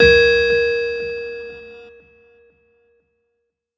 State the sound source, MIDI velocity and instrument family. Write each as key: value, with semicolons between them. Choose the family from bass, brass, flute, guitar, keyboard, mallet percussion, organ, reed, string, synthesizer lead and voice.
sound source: electronic; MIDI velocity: 50; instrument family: keyboard